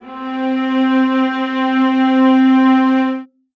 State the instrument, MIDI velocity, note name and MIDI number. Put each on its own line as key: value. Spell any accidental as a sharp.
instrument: acoustic string instrument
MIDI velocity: 75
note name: C4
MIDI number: 60